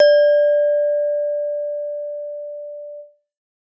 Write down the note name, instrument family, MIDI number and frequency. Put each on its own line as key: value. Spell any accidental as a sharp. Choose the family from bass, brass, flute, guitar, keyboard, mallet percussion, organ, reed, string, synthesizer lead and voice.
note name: D5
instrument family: mallet percussion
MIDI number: 74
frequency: 587.3 Hz